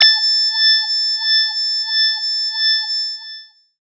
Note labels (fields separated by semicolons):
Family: voice; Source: synthesizer; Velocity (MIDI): 127; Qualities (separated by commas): bright, long release, non-linear envelope, tempo-synced